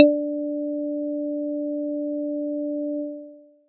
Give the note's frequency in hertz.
293.7 Hz